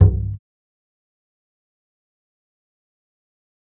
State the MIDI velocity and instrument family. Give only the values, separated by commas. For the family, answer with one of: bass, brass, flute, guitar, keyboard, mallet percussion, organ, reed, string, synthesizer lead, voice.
75, bass